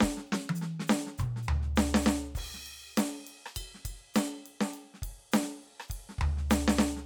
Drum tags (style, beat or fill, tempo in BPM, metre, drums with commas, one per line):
New Orleans funk
beat
102 BPM
4/4
crash, ride, ride bell, hi-hat pedal, snare, cross-stick, high tom, mid tom, floor tom, kick